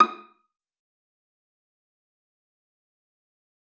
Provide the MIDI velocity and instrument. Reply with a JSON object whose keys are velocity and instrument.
{"velocity": 100, "instrument": "acoustic string instrument"}